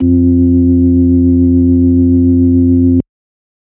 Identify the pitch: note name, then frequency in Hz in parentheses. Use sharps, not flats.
F2 (87.31 Hz)